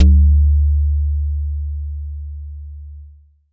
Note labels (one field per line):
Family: bass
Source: synthesizer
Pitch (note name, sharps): D2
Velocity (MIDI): 75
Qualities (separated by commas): distorted